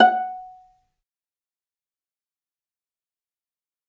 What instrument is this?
acoustic string instrument